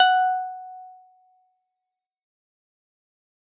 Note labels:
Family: keyboard; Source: electronic; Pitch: F#5; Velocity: 100; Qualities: fast decay

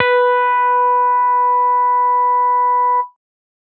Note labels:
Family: bass; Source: synthesizer; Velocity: 127

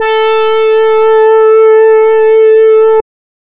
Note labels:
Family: reed; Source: synthesizer; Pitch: A4; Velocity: 50; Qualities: distorted, non-linear envelope

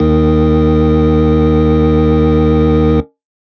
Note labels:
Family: organ; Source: electronic; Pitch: D#2; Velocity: 50; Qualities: distorted

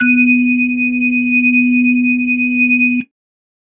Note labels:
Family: organ; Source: electronic; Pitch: B3; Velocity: 127

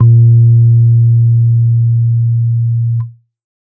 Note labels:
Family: keyboard; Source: electronic; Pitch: A#2; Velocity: 25; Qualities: dark

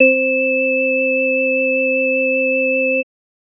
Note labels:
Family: organ; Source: electronic; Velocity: 75; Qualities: multiphonic

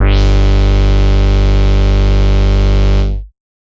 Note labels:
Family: bass; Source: synthesizer; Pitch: G1; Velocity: 127; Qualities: bright, distorted

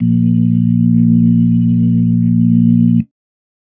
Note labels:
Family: organ; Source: electronic; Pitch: A#1; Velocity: 127; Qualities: dark

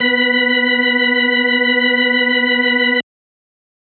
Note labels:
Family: organ; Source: electronic; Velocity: 50

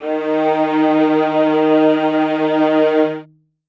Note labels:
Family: string; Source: acoustic; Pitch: D#3; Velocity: 100; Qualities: reverb

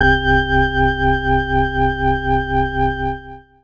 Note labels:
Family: organ; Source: electronic; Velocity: 127; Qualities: distorted

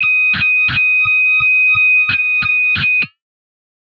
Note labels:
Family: guitar; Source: electronic; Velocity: 75

